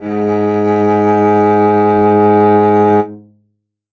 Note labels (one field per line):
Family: string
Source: acoustic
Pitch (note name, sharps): G#2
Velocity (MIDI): 25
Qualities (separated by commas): reverb